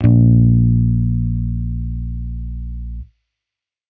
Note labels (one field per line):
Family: bass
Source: electronic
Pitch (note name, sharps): A#1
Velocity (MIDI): 25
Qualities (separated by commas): distorted